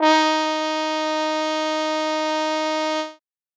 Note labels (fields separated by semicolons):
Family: brass; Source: acoustic; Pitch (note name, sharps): D#4; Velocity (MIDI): 127; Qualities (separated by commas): bright